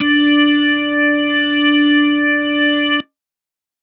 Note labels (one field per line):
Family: organ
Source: electronic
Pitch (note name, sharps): D4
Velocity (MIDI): 100